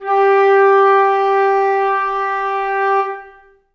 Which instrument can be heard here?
acoustic flute